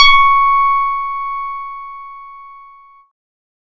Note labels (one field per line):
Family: keyboard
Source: electronic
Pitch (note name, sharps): C#6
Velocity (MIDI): 127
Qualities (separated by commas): distorted